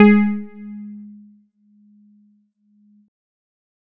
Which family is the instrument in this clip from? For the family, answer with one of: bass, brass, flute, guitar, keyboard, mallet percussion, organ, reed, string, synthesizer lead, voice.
keyboard